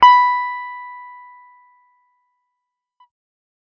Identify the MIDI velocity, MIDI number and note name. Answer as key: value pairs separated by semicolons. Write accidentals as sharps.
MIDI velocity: 100; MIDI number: 83; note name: B5